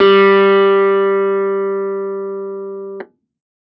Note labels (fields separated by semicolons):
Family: keyboard; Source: electronic; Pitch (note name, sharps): G3; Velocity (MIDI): 100; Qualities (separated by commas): distorted